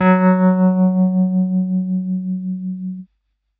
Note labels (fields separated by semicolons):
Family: keyboard; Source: electronic; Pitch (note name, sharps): F#3; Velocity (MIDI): 100